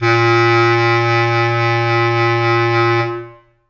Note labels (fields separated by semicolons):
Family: reed; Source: acoustic; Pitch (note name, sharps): A#2; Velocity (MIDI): 127; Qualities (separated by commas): reverb